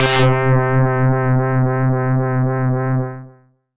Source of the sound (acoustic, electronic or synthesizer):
synthesizer